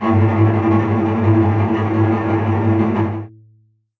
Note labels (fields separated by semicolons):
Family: string; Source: acoustic; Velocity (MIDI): 100; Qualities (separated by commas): bright, non-linear envelope, reverb